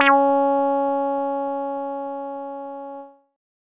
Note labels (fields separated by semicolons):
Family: bass; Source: synthesizer; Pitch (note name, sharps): C#4; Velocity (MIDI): 127; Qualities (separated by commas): distorted